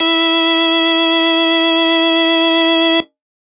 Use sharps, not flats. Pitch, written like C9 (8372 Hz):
E4 (329.6 Hz)